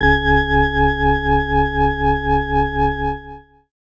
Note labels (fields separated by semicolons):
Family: organ; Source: electronic; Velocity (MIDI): 50; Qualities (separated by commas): distorted